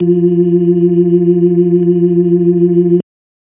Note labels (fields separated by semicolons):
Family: organ; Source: electronic; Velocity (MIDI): 127; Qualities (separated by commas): dark